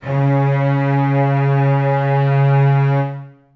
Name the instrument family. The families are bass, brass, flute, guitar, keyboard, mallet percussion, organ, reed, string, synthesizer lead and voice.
string